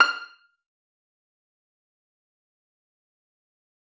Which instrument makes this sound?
acoustic string instrument